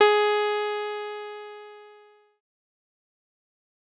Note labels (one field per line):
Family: bass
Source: synthesizer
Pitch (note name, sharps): G#4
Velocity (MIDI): 127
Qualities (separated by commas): bright, distorted, fast decay